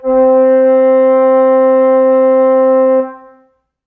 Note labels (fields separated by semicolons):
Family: flute; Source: acoustic; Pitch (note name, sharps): C4; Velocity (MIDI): 100; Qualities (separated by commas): reverb